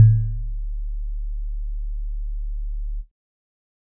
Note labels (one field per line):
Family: keyboard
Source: electronic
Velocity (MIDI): 75